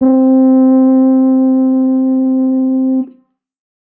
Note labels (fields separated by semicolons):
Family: brass; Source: acoustic; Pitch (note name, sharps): C4; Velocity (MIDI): 50; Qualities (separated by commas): dark